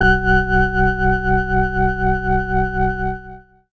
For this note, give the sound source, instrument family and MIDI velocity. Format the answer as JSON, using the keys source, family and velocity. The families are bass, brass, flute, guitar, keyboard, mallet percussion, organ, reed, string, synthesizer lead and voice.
{"source": "electronic", "family": "organ", "velocity": 50}